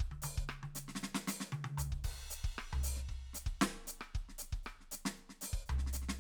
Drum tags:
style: jazz-funk; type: beat; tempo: 116 BPM; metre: 4/4; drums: crash, hi-hat pedal, snare, cross-stick, high tom, floor tom, kick

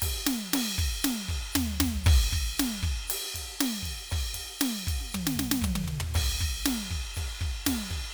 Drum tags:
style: rock; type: beat; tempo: 118 BPM; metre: 4/4; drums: crash, hi-hat pedal, snare, high tom, mid tom, floor tom, kick

